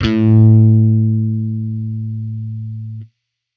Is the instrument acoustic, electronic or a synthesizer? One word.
electronic